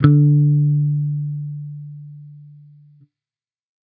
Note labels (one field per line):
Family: bass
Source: electronic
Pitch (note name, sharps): D3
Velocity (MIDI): 100